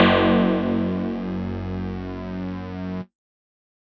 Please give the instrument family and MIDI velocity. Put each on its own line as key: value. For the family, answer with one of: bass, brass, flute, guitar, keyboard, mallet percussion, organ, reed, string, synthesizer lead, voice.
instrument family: mallet percussion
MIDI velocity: 50